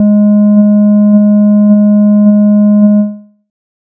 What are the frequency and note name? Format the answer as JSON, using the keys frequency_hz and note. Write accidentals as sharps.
{"frequency_hz": 207.7, "note": "G#3"}